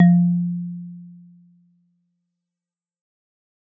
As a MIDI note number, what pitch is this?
53